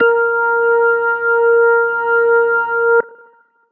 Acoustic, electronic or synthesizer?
electronic